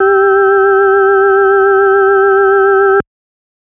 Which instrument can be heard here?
electronic organ